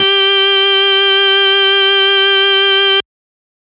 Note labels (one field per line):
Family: organ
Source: electronic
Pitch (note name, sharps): G4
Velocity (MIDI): 127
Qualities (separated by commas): bright, distorted